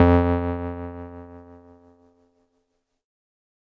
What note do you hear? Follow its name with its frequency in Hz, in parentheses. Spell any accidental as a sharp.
F2 (87.31 Hz)